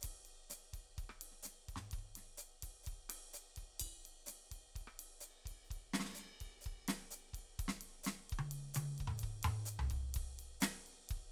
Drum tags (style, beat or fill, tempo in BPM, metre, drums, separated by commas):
bossa nova, beat, 127 BPM, 4/4, ride, ride bell, hi-hat pedal, snare, cross-stick, high tom, mid tom, floor tom, kick